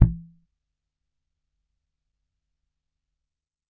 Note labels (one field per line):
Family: bass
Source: electronic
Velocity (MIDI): 25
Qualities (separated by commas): percussive